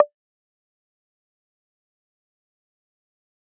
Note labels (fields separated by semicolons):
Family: guitar; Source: electronic; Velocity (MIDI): 50; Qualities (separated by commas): fast decay, percussive